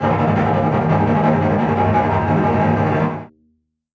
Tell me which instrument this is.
acoustic string instrument